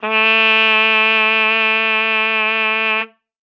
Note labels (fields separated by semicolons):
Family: brass; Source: acoustic; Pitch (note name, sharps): A3; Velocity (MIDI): 127